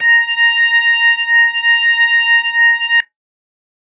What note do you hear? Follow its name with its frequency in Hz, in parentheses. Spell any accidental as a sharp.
A#5 (932.3 Hz)